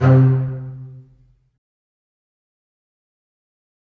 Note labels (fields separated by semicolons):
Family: string; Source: acoustic; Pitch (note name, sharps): C3; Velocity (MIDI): 50; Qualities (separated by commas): fast decay, reverb